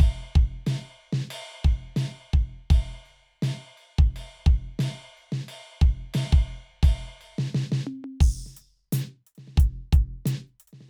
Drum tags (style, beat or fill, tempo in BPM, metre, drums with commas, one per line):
rock
beat
88 BPM
4/4
crash, ride, ride bell, closed hi-hat, open hi-hat, hi-hat pedal, snare, high tom, floor tom, kick